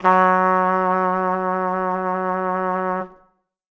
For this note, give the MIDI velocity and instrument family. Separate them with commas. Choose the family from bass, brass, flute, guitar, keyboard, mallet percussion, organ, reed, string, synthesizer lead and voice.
25, brass